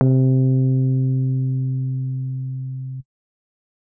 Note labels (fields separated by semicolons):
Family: keyboard; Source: electronic; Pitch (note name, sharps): C3; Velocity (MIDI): 75; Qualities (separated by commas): dark